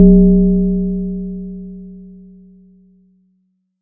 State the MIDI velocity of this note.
50